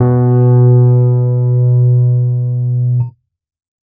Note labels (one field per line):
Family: keyboard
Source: electronic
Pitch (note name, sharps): B2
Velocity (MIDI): 75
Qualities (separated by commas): dark